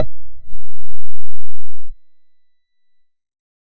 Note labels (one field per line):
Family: bass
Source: synthesizer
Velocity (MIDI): 25